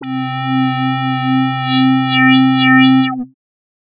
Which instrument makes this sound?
synthesizer bass